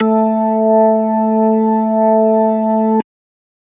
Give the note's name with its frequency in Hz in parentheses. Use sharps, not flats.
A3 (220 Hz)